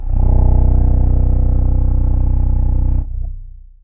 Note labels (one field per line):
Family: reed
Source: acoustic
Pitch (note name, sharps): B0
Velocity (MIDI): 25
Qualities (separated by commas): long release, reverb